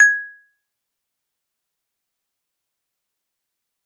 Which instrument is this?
acoustic mallet percussion instrument